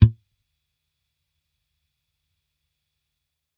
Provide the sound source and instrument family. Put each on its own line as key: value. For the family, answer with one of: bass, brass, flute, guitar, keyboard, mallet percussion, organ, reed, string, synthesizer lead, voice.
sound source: electronic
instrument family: bass